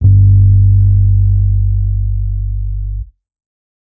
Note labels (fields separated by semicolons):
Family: bass; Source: electronic; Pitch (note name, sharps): G1; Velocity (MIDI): 100; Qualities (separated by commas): dark